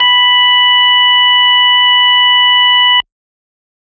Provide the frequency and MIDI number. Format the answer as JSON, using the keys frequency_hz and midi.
{"frequency_hz": 987.8, "midi": 83}